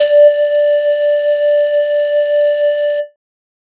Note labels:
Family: flute; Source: synthesizer; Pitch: D5; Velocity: 127; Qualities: distorted

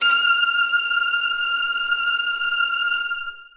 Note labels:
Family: string; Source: acoustic; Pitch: F6; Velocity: 127; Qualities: long release, reverb

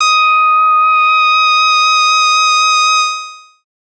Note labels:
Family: bass; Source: synthesizer; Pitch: D#6; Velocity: 100; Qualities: distorted, long release

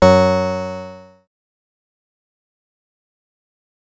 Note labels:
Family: bass; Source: synthesizer; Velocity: 127; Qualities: bright, distorted, fast decay

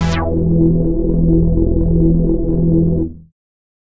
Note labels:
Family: bass; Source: synthesizer; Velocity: 127; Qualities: bright, distorted

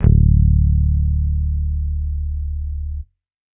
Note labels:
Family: bass; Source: electronic; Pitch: D1; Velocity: 75

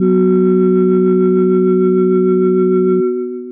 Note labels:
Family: mallet percussion; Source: electronic; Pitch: B1; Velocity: 75; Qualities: long release

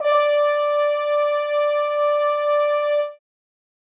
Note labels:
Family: brass; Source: acoustic; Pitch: D5; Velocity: 100; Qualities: reverb

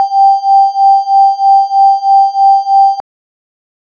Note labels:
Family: organ; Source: electronic; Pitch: G5; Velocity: 50

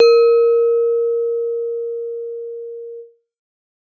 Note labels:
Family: mallet percussion; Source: acoustic; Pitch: A#4; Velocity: 127

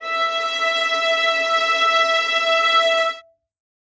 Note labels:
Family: string; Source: acoustic; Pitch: E5; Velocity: 75; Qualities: reverb

